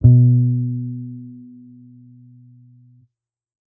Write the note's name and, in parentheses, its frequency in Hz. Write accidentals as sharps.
B2 (123.5 Hz)